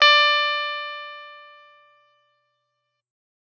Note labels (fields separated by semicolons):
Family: guitar; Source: electronic; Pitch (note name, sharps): D5; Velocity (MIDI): 75